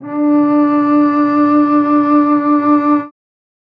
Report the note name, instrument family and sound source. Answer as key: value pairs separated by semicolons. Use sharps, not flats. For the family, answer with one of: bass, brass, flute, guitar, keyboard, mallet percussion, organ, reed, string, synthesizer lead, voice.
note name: D4; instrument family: string; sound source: acoustic